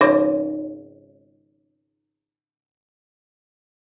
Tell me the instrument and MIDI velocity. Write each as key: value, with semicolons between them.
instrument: acoustic guitar; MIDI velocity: 50